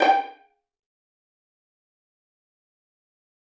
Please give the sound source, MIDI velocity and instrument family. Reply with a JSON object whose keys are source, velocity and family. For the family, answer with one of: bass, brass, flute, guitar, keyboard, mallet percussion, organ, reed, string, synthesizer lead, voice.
{"source": "acoustic", "velocity": 75, "family": "string"}